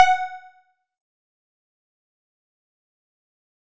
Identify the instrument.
synthesizer bass